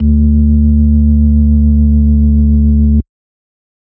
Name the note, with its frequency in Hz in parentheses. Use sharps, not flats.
D2 (73.42 Hz)